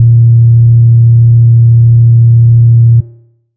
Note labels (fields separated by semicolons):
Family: bass; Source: synthesizer; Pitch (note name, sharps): A#2; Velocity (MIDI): 25; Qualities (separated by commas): dark